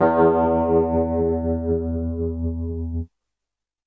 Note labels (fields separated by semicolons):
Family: keyboard; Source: electronic; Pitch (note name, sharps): E2; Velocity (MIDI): 100; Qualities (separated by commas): distorted